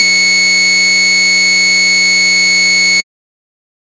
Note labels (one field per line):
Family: bass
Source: synthesizer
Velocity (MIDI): 127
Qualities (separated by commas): bright, distorted